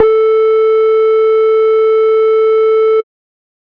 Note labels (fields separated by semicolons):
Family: bass; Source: synthesizer; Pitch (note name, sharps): A4; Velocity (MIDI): 100; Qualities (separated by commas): distorted, tempo-synced